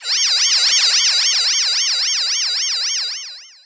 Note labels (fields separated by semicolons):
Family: voice; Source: synthesizer; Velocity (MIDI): 127; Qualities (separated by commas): bright, distorted, long release